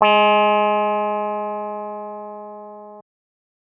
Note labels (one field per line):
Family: keyboard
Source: electronic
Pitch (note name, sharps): G#3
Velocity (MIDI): 75